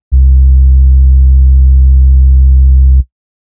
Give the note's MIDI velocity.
25